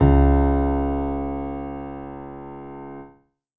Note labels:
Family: keyboard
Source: acoustic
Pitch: C#2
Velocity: 75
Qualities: reverb

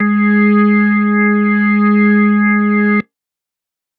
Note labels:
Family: organ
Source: electronic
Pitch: G#3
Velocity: 50

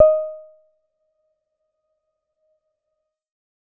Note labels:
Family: keyboard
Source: electronic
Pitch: D#5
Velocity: 25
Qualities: dark, percussive, reverb

